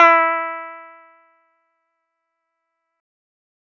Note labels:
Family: guitar; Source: synthesizer; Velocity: 50

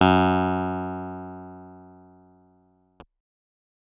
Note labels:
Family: keyboard; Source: electronic; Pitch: F#2; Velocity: 127

